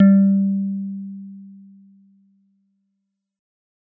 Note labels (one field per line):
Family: guitar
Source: synthesizer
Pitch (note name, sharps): G3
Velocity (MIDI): 75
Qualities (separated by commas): dark